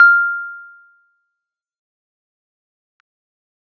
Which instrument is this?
electronic keyboard